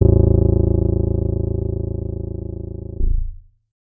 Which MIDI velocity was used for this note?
25